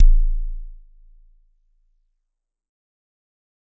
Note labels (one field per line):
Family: mallet percussion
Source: acoustic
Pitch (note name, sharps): A0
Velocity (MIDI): 75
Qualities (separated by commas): dark, fast decay